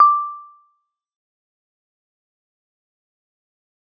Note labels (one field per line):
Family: mallet percussion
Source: acoustic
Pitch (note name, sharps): D6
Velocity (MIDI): 100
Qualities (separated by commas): fast decay, percussive